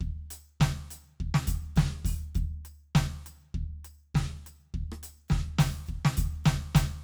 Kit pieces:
crash, ride, percussion, snare, cross-stick and kick